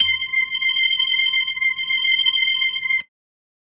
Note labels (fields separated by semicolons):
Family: organ; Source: electronic; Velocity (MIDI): 127; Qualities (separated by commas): bright